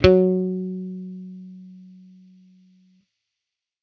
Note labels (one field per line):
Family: bass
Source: electronic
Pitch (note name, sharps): F#3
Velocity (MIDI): 100